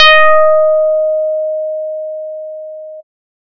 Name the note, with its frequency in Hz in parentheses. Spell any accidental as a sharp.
D#5 (622.3 Hz)